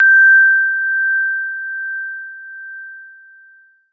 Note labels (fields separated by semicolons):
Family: keyboard; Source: electronic; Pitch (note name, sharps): G6; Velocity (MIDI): 100; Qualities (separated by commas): long release